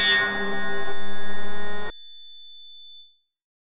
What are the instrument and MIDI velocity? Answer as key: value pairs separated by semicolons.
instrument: synthesizer bass; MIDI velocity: 100